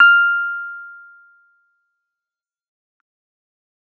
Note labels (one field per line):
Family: keyboard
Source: electronic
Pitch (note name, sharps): F6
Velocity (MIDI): 100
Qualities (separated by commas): fast decay